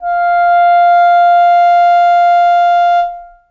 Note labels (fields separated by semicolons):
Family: reed; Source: acoustic; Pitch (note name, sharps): F5; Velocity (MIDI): 50; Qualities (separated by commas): reverb